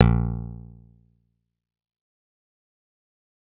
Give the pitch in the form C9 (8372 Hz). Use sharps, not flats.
A#1 (58.27 Hz)